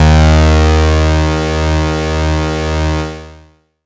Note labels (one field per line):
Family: bass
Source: synthesizer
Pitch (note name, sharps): D#2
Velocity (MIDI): 75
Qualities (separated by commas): bright, distorted, long release